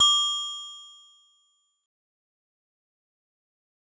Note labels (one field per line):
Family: mallet percussion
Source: acoustic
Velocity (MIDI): 50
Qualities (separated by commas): bright, fast decay